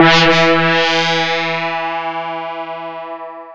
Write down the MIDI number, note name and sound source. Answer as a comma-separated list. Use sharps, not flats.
52, E3, electronic